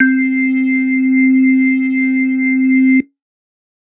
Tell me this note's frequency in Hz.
261.6 Hz